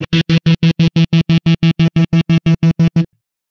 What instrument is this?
electronic guitar